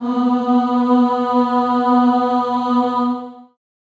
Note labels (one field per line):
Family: voice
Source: acoustic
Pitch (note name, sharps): B3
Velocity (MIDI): 25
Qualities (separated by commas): long release, reverb